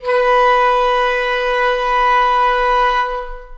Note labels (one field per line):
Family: reed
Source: acoustic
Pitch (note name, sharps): B4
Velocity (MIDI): 50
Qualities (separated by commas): long release, reverb